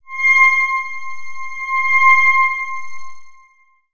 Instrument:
synthesizer lead